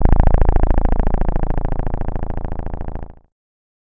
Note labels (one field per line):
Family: bass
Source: synthesizer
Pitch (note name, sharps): A-1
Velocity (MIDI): 25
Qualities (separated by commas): bright, distorted